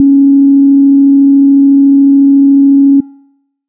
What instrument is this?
synthesizer bass